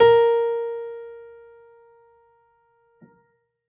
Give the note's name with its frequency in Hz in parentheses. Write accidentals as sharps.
A#4 (466.2 Hz)